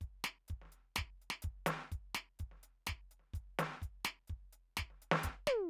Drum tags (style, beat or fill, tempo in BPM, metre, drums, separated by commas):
reggae, beat, 126 BPM, 4/4, closed hi-hat, snare, high tom, kick